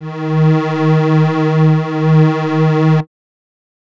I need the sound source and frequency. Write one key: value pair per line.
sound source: acoustic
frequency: 155.6 Hz